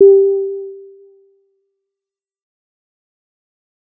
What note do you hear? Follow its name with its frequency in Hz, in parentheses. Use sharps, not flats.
G4 (392 Hz)